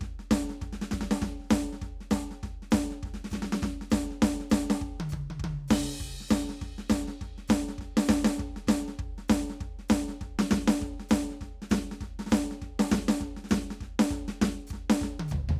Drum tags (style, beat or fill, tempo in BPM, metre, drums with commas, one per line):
rockabilly
beat
200 BPM
4/4
crash, hi-hat pedal, snare, cross-stick, high tom, floor tom, kick